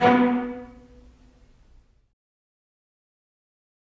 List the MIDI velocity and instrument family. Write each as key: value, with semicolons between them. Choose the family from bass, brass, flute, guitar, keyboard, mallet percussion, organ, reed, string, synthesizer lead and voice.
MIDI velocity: 50; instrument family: string